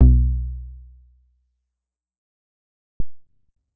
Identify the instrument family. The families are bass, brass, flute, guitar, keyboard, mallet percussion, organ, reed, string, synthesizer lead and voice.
bass